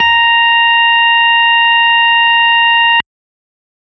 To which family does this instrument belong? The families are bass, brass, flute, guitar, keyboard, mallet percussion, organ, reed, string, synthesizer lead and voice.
organ